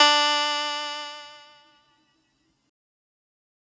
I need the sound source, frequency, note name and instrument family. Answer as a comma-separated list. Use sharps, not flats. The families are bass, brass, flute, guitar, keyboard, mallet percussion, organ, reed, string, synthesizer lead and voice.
synthesizer, 293.7 Hz, D4, keyboard